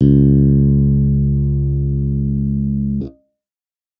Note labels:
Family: bass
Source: electronic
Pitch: C#2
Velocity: 25

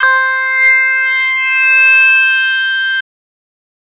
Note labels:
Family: voice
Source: synthesizer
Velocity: 50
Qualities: bright, distorted

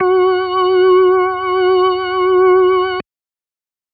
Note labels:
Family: organ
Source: electronic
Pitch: F#4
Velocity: 127

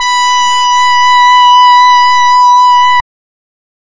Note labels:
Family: reed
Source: synthesizer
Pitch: B5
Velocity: 75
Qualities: distorted, non-linear envelope

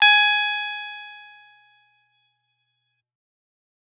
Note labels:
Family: guitar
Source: electronic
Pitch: G#5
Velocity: 100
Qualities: bright

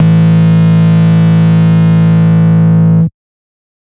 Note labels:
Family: bass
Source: synthesizer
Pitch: A1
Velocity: 50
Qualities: bright, distorted, multiphonic

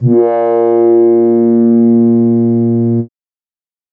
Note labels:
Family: keyboard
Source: synthesizer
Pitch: A#2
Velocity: 75

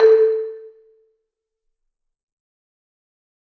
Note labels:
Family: mallet percussion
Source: acoustic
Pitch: A4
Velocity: 75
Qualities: fast decay, reverb

